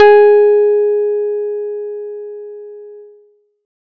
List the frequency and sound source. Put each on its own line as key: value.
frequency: 415.3 Hz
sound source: acoustic